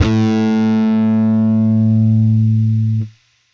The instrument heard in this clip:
electronic bass